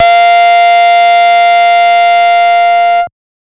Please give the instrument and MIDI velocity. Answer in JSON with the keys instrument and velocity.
{"instrument": "synthesizer bass", "velocity": 50}